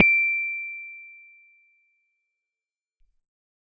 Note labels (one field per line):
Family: keyboard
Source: electronic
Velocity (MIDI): 127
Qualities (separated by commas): fast decay